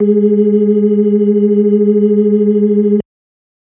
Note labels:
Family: organ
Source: electronic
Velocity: 127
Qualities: dark

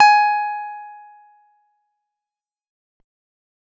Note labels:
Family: guitar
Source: acoustic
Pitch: G#5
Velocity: 100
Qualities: fast decay

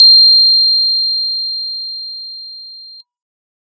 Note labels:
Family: keyboard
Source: acoustic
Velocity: 127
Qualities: bright

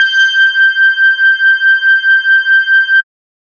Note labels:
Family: bass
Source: synthesizer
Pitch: G6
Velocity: 127

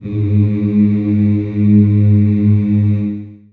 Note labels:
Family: voice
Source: acoustic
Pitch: G#2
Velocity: 50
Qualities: long release, reverb

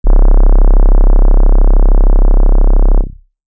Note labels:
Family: keyboard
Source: electronic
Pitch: C1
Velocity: 127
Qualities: dark

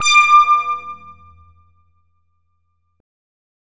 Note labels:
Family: bass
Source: synthesizer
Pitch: D6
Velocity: 127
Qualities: bright, distorted

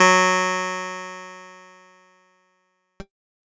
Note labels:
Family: keyboard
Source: electronic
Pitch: F#3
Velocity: 50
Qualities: bright

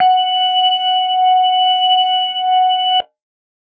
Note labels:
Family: organ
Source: electronic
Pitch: F#5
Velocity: 50

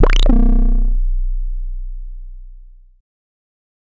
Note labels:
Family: bass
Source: synthesizer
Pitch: B0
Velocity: 100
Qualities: distorted

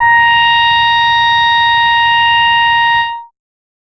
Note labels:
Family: bass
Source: synthesizer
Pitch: A#5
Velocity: 25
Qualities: bright, distorted

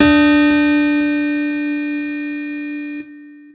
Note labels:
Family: keyboard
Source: electronic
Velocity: 100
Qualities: bright, distorted, long release

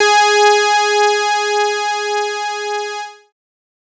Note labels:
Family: bass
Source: synthesizer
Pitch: G#4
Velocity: 100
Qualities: bright, distorted

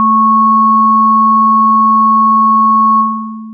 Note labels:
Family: synthesizer lead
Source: synthesizer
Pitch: A3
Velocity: 100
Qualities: long release

